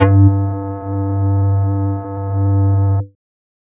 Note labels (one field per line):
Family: flute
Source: synthesizer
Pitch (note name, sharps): G2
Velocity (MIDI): 100